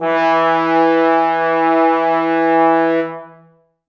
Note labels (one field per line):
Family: brass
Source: acoustic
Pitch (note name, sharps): E3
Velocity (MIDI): 100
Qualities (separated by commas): dark, reverb